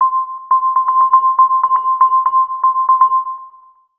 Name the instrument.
synthesizer mallet percussion instrument